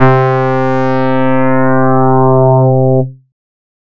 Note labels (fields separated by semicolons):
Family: bass; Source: synthesizer; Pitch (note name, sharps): C3; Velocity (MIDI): 100; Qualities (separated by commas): distorted